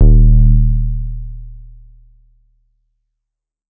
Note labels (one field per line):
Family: bass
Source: synthesizer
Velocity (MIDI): 25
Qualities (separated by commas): dark